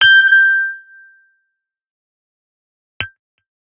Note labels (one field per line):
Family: guitar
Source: electronic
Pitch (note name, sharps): G6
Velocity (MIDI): 25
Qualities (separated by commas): distorted, fast decay